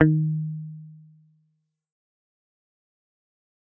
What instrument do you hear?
electronic guitar